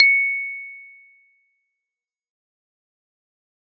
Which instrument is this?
electronic keyboard